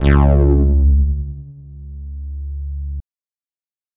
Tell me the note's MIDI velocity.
100